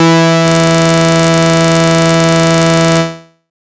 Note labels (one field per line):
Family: bass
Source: synthesizer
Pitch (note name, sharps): E3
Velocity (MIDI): 75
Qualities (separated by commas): bright, distorted